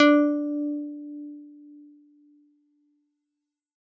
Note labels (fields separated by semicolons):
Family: keyboard; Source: electronic; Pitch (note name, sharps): D4; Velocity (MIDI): 100